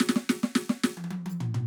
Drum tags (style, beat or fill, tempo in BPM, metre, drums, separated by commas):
punk, fill, 144 BPM, 4/4, percussion, snare, high tom, floor tom